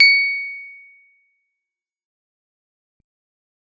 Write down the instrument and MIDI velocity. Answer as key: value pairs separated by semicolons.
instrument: electronic guitar; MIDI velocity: 50